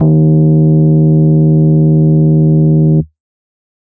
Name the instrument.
electronic organ